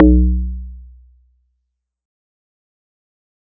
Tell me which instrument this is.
acoustic mallet percussion instrument